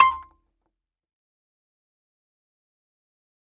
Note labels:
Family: mallet percussion; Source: acoustic; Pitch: C6; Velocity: 100; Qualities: fast decay, percussive, reverb

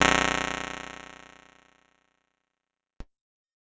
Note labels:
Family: keyboard; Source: electronic; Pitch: B0; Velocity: 127; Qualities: bright, fast decay

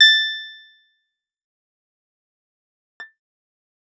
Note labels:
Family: guitar; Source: electronic; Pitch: A6; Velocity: 127; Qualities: bright, fast decay, percussive

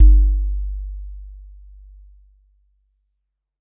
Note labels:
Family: mallet percussion; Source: acoustic; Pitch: G1; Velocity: 75; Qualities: dark

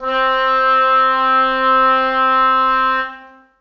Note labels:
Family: reed; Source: acoustic; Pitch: C4; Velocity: 100; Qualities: reverb

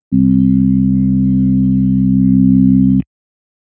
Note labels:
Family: organ; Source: electronic; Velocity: 25

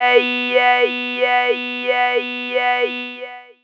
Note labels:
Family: voice; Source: synthesizer; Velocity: 25; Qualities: long release, non-linear envelope, tempo-synced

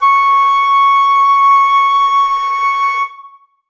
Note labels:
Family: flute; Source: acoustic; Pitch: C#6; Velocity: 127; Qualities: reverb

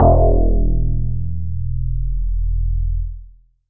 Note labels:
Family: synthesizer lead; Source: synthesizer; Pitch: E1; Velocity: 25

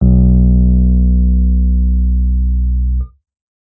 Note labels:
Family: keyboard; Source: electronic; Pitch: B1; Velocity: 75

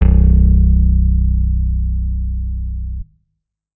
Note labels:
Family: guitar; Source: electronic; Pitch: B0; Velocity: 50; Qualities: reverb

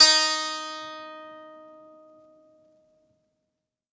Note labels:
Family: guitar; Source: acoustic; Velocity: 127; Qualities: bright

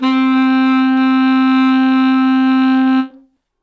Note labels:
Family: reed; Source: acoustic; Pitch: C4; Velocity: 50; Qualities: reverb

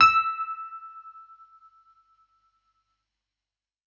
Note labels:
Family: keyboard; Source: electronic; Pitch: E6; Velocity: 127

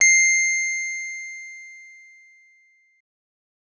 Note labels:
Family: keyboard; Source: electronic; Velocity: 100; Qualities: bright

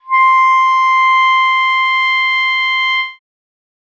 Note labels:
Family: reed; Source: acoustic; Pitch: C6; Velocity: 25

